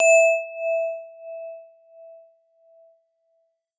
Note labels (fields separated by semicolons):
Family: mallet percussion; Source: acoustic; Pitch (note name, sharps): E5; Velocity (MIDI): 127; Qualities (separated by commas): non-linear envelope